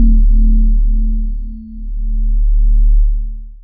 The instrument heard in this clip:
synthesizer voice